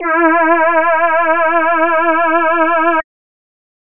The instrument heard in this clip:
synthesizer voice